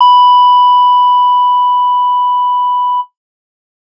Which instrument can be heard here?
electronic guitar